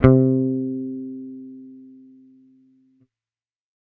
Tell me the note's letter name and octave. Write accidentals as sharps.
C3